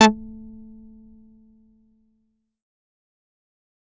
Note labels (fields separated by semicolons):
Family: bass; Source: synthesizer; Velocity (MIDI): 127; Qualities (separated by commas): distorted, fast decay, percussive